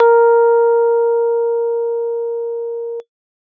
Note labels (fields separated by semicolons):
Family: keyboard; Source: electronic; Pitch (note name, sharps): A#4; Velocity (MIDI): 75